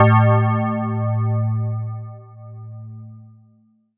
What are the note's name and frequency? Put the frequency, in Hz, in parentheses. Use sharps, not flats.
A2 (110 Hz)